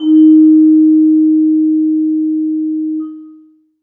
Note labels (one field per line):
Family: mallet percussion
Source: acoustic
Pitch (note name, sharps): D#4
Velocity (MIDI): 50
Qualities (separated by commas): long release, reverb